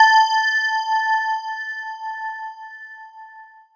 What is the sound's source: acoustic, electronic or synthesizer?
electronic